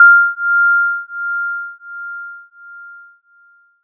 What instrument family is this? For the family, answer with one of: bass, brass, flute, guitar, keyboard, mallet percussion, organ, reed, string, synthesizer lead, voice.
mallet percussion